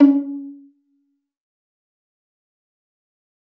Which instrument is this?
acoustic string instrument